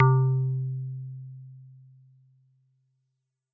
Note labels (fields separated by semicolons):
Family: guitar; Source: synthesizer; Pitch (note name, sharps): C3; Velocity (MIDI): 100; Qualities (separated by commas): dark